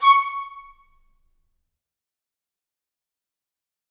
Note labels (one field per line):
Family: reed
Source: acoustic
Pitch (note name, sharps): C#6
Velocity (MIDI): 25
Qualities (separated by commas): fast decay, percussive, reverb